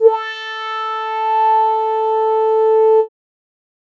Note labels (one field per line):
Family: keyboard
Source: synthesizer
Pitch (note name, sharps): A4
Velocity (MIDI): 127